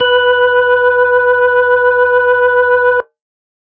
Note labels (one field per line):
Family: organ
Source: electronic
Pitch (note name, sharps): B4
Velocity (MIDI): 127